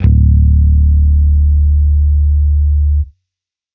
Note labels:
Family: bass; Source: electronic; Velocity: 100

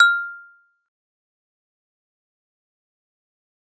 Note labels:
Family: mallet percussion; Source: acoustic; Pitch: F6; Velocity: 25; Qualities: fast decay, percussive

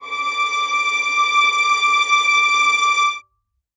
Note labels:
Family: string; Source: acoustic; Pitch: D6; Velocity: 25; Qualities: reverb

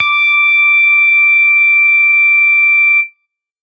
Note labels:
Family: bass; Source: synthesizer; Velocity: 127

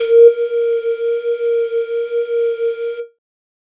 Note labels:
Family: flute; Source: synthesizer; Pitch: A#4; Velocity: 50; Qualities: distorted

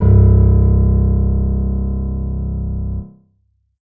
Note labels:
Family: keyboard; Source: electronic; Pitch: C1; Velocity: 25; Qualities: dark

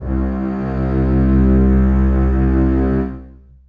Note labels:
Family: string; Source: acoustic; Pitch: C2; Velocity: 75; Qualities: long release, reverb

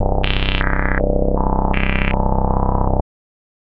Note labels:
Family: bass; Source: synthesizer; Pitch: C0; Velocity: 100; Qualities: tempo-synced

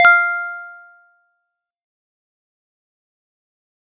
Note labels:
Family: mallet percussion; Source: acoustic; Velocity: 100; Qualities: fast decay, multiphonic

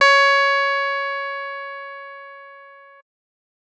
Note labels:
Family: keyboard; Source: electronic; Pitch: C#5; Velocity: 127; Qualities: bright

